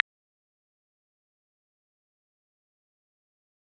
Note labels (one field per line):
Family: guitar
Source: electronic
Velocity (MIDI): 75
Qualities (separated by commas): fast decay, percussive